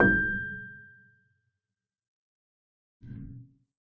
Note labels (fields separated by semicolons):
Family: keyboard; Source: acoustic; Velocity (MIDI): 25; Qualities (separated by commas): dark, reverb